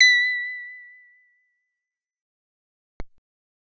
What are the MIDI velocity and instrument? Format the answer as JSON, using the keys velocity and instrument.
{"velocity": 25, "instrument": "synthesizer bass"}